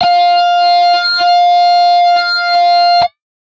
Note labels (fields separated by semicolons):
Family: guitar; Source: synthesizer; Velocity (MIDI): 75; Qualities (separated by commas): bright, distorted